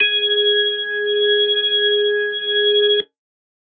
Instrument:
electronic organ